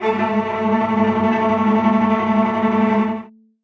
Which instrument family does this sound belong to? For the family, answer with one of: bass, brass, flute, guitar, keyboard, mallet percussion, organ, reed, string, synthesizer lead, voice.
string